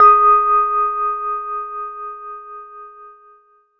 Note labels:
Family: keyboard; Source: electronic; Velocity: 100; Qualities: reverb

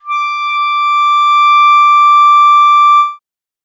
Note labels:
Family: reed; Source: acoustic; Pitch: D6; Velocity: 100

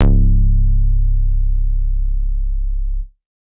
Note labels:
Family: bass; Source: synthesizer; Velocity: 100; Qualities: dark

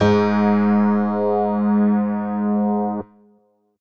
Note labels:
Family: keyboard; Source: electronic; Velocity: 127

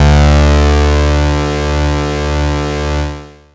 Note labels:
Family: bass; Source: synthesizer; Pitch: D2; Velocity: 75; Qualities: bright, distorted, long release

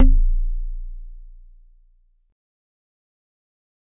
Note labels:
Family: mallet percussion; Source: acoustic; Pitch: A#0; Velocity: 75; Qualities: fast decay

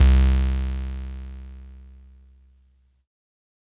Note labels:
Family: keyboard; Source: electronic; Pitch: C2; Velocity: 100; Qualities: bright, distorted

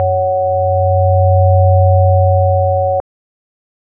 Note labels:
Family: organ; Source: electronic; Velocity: 100

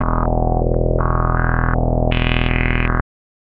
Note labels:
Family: bass; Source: synthesizer; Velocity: 25; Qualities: tempo-synced

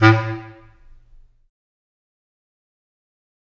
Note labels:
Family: reed; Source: acoustic; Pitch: A2; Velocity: 75; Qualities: fast decay, percussive, reverb

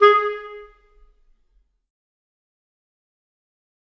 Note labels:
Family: reed; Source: acoustic; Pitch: G#4; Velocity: 75; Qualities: fast decay, percussive, reverb

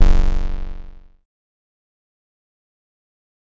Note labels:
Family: bass; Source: synthesizer; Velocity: 75; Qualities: bright, distorted, fast decay

